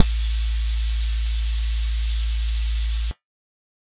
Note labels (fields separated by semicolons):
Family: bass; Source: synthesizer; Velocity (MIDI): 100